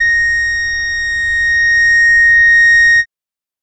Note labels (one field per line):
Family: reed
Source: acoustic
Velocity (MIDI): 50